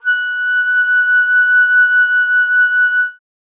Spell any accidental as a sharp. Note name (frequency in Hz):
F#6 (1480 Hz)